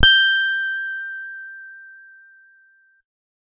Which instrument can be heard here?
electronic guitar